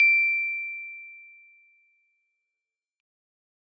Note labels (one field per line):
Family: keyboard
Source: acoustic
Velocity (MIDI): 75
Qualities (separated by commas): fast decay